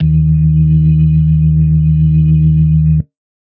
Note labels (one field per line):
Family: organ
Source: electronic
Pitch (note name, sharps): D#2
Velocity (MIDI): 100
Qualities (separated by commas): dark